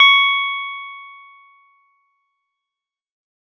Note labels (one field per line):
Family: keyboard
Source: electronic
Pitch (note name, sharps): C#6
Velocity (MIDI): 25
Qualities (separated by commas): fast decay